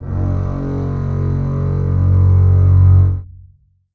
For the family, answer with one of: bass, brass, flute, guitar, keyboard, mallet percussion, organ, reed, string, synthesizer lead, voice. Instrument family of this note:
string